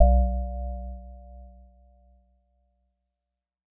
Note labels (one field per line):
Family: mallet percussion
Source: synthesizer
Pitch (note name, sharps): B1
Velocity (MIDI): 50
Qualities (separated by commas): multiphonic